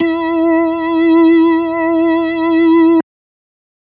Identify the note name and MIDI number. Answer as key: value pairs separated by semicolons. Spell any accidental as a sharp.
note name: E4; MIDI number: 64